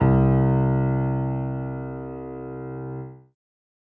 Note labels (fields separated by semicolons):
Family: keyboard; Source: acoustic; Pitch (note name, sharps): C2; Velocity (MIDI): 25